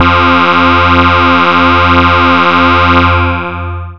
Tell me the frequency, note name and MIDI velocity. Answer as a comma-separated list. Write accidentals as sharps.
87.31 Hz, F2, 100